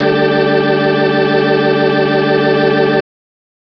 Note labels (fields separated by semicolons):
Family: organ; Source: electronic; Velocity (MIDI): 127